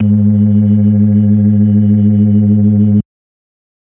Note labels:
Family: organ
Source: electronic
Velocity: 100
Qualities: dark

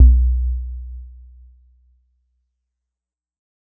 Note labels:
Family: mallet percussion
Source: acoustic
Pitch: B1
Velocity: 25

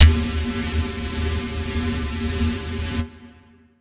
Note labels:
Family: flute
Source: acoustic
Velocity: 100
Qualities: distorted

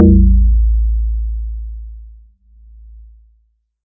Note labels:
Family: guitar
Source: synthesizer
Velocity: 75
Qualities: dark

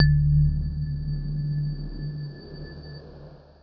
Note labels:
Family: keyboard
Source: electronic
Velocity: 25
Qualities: dark

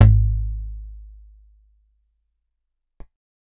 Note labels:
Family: guitar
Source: acoustic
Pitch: G#1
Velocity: 25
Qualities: dark

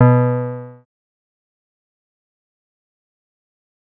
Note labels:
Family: synthesizer lead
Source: synthesizer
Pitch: B2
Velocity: 75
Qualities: distorted, fast decay

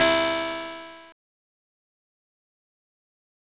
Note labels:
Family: guitar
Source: electronic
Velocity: 100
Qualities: bright, distorted, fast decay

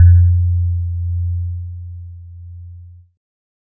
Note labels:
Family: keyboard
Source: electronic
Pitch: F2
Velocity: 25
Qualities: multiphonic

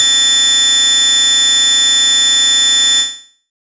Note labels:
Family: bass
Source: synthesizer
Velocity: 75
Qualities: bright, distorted

